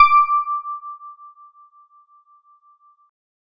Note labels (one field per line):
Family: keyboard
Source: electronic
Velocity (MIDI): 75